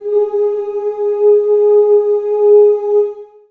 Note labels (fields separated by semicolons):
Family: voice; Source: acoustic; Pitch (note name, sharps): G#4; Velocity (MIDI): 50; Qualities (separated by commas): reverb